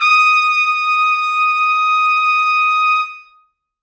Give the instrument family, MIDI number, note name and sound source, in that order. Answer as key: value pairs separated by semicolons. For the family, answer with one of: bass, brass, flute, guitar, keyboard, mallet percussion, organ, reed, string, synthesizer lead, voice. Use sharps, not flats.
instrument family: brass; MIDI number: 87; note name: D#6; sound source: acoustic